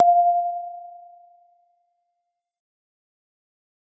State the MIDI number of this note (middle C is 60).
77